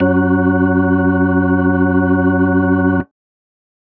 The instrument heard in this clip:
electronic organ